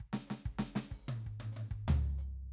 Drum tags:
Brazilian baião, fill, 95 BPM, 4/4, hi-hat pedal, snare, high tom, floor tom, kick

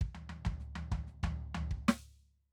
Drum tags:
Brazilian baião, fill, 95 BPM, 4/4, snare, floor tom, kick

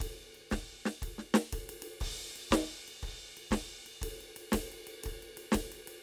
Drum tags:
rock, beat, 120 BPM, 4/4, ride, hi-hat pedal, snare, kick

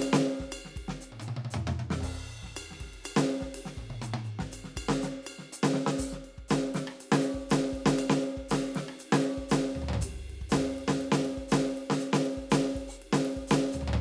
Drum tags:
songo, beat, 120 BPM, 4/4, crash, ride, ride bell, open hi-hat, hi-hat pedal, snare, cross-stick, high tom, mid tom, floor tom, kick

